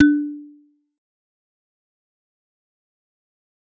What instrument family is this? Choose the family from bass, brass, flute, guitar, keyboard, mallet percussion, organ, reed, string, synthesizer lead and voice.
mallet percussion